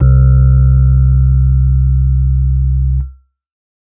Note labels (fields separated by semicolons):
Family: keyboard; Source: electronic; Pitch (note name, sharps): C2; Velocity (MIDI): 25